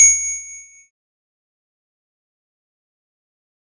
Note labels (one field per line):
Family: keyboard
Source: electronic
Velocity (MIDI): 127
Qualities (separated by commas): fast decay, percussive, reverb